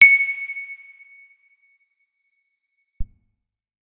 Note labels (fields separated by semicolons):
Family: guitar; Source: electronic; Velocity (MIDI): 50; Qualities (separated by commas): reverb